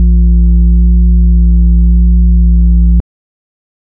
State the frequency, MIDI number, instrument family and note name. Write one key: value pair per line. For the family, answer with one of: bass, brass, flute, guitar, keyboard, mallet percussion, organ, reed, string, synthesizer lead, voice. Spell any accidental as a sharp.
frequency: 58.27 Hz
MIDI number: 34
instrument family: organ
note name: A#1